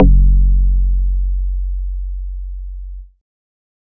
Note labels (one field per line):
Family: bass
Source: synthesizer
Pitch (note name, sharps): F#1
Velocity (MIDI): 127